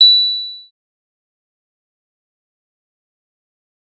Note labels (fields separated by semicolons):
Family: bass; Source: synthesizer; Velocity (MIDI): 127; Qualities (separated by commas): fast decay, percussive